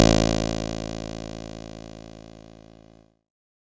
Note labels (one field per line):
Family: keyboard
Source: electronic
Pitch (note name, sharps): A1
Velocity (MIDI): 75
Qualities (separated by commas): bright